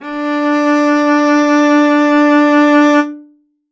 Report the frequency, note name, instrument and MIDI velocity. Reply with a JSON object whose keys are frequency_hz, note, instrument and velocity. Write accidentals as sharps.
{"frequency_hz": 293.7, "note": "D4", "instrument": "acoustic string instrument", "velocity": 100}